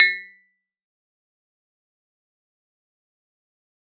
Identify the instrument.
electronic keyboard